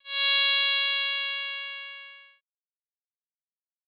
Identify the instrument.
synthesizer bass